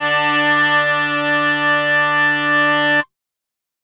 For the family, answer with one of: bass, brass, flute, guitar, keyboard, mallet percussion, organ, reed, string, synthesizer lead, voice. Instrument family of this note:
flute